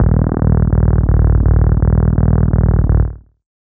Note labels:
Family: bass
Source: synthesizer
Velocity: 75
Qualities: distorted, tempo-synced

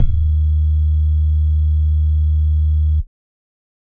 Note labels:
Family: bass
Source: synthesizer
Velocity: 25

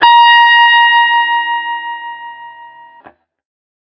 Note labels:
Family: guitar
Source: electronic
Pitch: A#5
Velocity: 127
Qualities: distorted

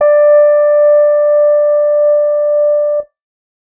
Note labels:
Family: guitar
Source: electronic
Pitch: D5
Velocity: 50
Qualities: reverb

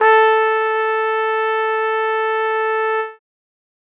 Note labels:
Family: brass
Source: acoustic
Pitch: A4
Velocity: 75

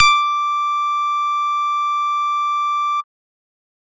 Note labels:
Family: bass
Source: synthesizer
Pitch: D6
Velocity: 127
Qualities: distorted

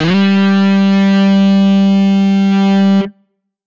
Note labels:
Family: guitar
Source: electronic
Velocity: 127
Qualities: bright, distorted

